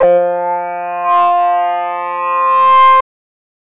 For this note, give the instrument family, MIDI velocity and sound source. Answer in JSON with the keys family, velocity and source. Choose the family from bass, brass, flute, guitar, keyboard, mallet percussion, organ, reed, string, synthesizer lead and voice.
{"family": "voice", "velocity": 50, "source": "synthesizer"}